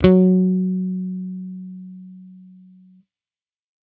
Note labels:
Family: bass; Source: electronic; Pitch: F#3; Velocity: 127

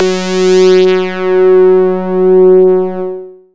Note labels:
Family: bass; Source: synthesizer; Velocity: 100; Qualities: bright, distorted, long release

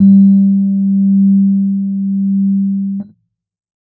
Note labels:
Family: keyboard; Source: electronic; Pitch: G3; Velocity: 50; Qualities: dark

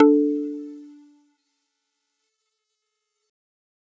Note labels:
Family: mallet percussion; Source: acoustic; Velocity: 50; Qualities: multiphonic

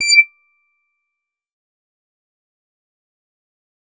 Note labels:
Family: bass; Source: synthesizer; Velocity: 100; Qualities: bright, distorted, fast decay, percussive

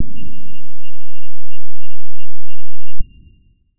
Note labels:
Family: guitar; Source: electronic; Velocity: 25; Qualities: dark, distorted

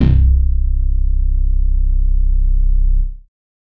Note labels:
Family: bass; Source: synthesizer; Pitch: C1; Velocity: 75; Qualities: distorted

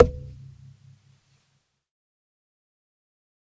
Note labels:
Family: string; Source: acoustic; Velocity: 50; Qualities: dark, fast decay, percussive, reverb

